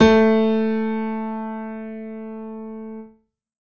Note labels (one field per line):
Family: keyboard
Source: acoustic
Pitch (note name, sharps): A3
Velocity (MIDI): 127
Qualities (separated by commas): reverb